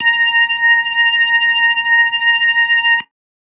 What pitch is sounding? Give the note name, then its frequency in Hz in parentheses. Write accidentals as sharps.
A#5 (932.3 Hz)